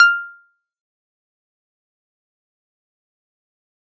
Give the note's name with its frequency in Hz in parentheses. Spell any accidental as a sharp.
F6 (1397 Hz)